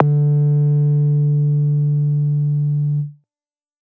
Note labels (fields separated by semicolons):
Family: bass; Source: synthesizer; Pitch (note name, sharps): D3; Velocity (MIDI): 100; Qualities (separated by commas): distorted